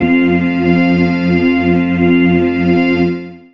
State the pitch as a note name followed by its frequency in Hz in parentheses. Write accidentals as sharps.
F2 (87.31 Hz)